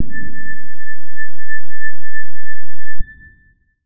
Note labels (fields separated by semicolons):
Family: guitar; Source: electronic; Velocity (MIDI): 75; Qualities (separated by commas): dark, distorted